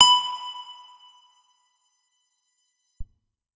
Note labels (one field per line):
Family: guitar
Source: electronic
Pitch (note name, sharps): B5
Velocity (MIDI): 100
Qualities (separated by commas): bright, percussive, reverb